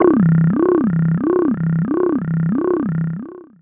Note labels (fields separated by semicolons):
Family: voice; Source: synthesizer; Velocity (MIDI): 100; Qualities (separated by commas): long release, non-linear envelope, tempo-synced